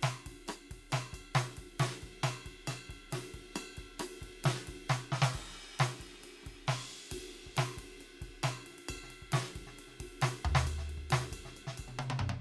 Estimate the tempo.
136 BPM